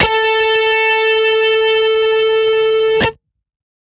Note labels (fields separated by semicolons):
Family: guitar; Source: electronic; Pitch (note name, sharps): A4; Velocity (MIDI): 100; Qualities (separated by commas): distorted